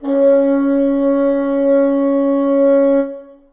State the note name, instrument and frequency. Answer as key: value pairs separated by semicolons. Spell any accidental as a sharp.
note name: C#4; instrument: acoustic reed instrument; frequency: 277.2 Hz